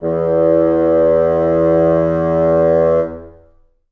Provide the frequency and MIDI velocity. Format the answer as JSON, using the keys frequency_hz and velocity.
{"frequency_hz": 82.41, "velocity": 100}